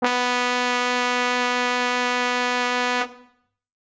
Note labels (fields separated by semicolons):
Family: brass; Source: acoustic; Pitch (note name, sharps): B3; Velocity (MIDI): 127; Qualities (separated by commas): bright